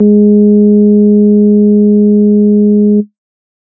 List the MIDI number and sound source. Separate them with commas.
56, electronic